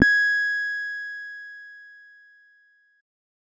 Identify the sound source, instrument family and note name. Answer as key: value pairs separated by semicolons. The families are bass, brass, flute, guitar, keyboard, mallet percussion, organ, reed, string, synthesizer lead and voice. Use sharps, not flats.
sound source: electronic; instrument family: keyboard; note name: G#6